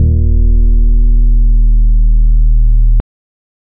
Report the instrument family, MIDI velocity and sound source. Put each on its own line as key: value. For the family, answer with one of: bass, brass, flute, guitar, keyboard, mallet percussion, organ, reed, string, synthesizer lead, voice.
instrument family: organ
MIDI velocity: 100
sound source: electronic